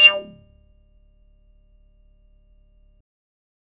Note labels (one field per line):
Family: bass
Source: synthesizer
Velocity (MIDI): 75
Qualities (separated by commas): percussive